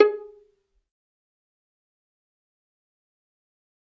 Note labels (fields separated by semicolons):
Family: string; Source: acoustic; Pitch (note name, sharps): G#4; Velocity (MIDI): 75; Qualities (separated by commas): fast decay, percussive, reverb